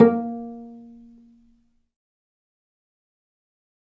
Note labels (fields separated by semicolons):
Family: string; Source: acoustic; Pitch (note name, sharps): A#3; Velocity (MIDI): 25; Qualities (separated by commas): dark, fast decay, percussive, reverb